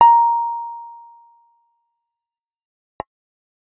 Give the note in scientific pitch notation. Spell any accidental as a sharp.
A#5